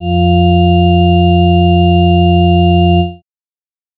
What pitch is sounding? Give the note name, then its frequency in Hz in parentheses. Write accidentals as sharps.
F2 (87.31 Hz)